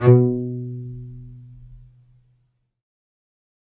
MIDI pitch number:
47